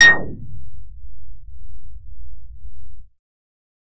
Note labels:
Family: bass; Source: synthesizer; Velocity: 100

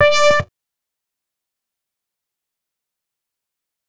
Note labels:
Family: bass; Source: synthesizer; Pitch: D5; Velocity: 127; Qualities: fast decay, percussive

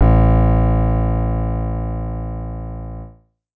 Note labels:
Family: keyboard; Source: synthesizer; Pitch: A1; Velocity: 75; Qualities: distorted

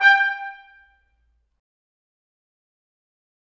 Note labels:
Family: brass; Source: acoustic; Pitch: G5; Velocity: 75; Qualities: fast decay, percussive, reverb

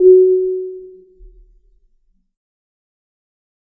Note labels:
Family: mallet percussion; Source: acoustic; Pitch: F#4; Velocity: 25; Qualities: dark, fast decay, reverb

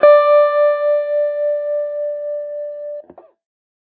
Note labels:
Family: guitar; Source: electronic; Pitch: D5; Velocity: 25; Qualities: distorted

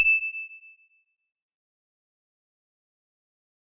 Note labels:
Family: mallet percussion; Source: acoustic; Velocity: 100; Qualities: bright, fast decay

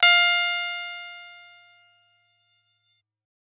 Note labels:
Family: guitar; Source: electronic; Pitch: F5; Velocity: 127; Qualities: bright

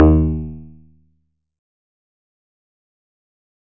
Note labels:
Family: guitar; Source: acoustic; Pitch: D#2; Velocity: 50; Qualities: dark, distorted, fast decay, percussive

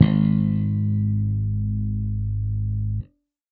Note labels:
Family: bass; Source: electronic; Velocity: 100

